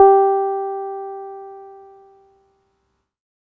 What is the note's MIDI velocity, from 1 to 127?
50